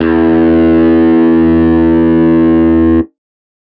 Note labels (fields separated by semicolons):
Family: guitar; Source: electronic; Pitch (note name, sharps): E2; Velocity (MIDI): 127; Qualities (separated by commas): distorted